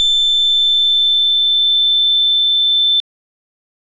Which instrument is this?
electronic organ